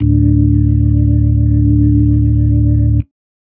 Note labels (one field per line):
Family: organ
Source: electronic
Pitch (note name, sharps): D1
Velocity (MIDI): 25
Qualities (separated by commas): dark